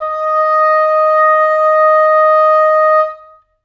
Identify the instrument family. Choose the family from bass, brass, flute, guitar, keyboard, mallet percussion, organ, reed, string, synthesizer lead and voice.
reed